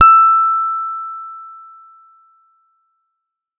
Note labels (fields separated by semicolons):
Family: guitar; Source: electronic; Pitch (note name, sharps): E6; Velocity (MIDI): 75